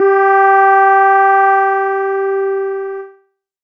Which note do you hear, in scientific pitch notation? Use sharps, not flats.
G4